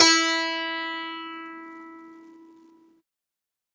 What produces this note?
acoustic guitar